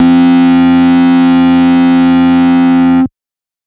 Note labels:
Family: bass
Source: synthesizer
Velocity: 75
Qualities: bright, distorted, multiphonic

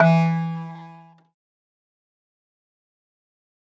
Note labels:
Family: mallet percussion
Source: acoustic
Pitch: E3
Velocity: 25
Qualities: fast decay, reverb

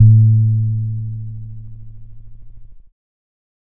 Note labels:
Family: keyboard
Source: electronic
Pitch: A2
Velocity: 127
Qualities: dark

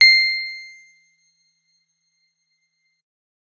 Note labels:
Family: guitar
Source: electronic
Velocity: 75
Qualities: bright, percussive

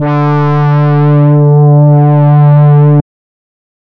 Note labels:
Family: reed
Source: synthesizer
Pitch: D3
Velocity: 50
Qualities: distorted, non-linear envelope

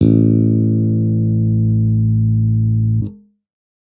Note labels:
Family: bass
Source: electronic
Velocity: 100

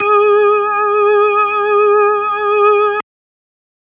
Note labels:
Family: organ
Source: electronic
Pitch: G#4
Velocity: 75

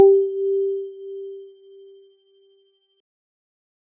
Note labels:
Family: keyboard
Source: electronic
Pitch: G4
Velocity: 100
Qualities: dark

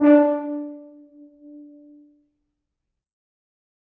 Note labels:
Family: brass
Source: acoustic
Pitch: D4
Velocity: 100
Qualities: reverb

